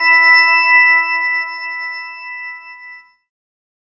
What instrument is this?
synthesizer keyboard